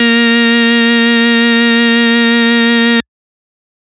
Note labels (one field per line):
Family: organ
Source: electronic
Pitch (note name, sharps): A#3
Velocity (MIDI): 50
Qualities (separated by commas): distorted